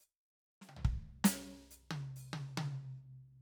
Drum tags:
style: half-time rock; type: fill; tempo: 140 BPM; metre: 4/4; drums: closed hi-hat, hi-hat pedal, snare, high tom, floor tom, kick

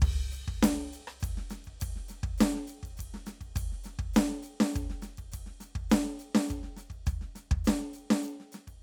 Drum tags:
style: rock; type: beat; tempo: 102 BPM; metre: 3/4; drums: crash, ride, hi-hat pedal, snare, cross-stick, kick

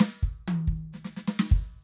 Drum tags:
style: Purdie shuffle; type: fill; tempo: 130 BPM; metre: 4/4; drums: hi-hat pedal, snare, high tom, kick

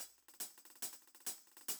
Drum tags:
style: hip-hop; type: fill; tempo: 140 BPM; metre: 4/4; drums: percussion

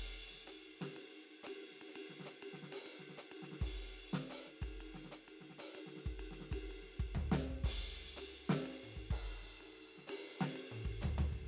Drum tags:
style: jazz; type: beat; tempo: 125 BPM; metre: 4/4; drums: crash, ride, hi-hat pedal, snare, high tom, floor tom, kick

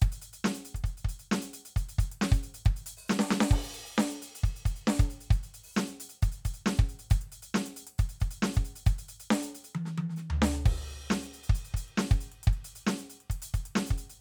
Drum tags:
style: rock; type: beat; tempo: 135 BPM; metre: 4/4; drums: crash, closed hi-hat, open hi-hat, hi-hat pedal, snare, cross-stick, high tom, floor tom, kick

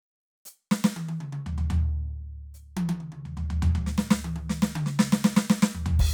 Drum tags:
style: rock; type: beat; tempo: 120 BPM; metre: 4/4; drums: crash, hi-hat pedal, snare, high tom, mid tom, floor tom, kick

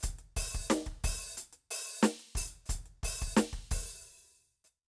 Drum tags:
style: hip-hop; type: beat; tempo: 90 BPM; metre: 4/4; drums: closed hi-hat, open hi-hat, hi-hat pedal, snare, kick

